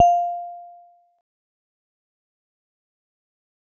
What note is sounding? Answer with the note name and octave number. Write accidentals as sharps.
F5